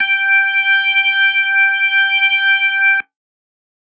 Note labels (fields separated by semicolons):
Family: organ; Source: electronic; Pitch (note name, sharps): G5; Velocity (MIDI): 100